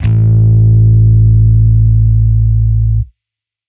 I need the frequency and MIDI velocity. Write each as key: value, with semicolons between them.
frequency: 55 Hz; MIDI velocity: 100